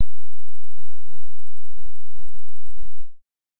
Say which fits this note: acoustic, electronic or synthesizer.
synthesizer